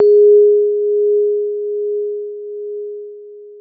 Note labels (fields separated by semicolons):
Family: keyboard; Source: electronic; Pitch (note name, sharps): G#4; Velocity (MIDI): 127; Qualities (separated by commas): long release